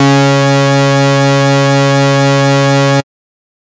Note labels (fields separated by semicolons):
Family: bass; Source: synthesizer; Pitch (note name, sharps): C#3; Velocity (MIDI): 100; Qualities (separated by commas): bright, distorted